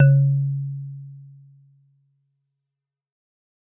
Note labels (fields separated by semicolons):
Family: mallet percussion; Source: acoustic; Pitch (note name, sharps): C#3; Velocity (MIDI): 100; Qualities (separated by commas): fast decay